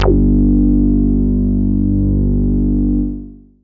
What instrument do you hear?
synthesizer bass